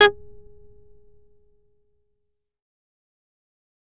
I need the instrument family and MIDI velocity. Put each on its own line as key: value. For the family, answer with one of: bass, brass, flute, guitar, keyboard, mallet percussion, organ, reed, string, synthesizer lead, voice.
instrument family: bass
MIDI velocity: 127